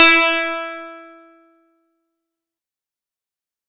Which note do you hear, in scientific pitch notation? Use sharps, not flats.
E4